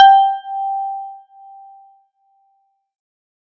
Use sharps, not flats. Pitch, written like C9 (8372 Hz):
G5 (784 Hz)